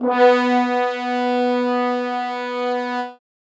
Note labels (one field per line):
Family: brass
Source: acoustic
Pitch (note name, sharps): B3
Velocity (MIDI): 100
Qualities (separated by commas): bright, reverb